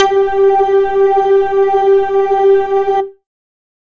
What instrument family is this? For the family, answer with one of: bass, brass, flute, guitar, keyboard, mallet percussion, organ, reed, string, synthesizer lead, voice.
bass